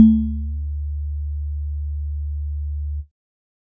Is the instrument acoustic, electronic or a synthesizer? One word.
electronic